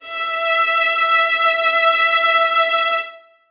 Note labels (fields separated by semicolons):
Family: string; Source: acoustic; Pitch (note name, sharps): E5; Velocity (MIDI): 75; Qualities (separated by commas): bright, reverb